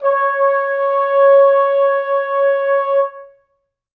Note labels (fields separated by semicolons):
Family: brass; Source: acoustic; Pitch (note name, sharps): C#5; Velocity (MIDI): 50; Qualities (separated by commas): reverb